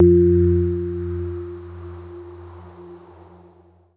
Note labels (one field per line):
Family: keyboard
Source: electronic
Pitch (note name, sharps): F2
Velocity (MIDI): 25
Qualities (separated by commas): dark, long release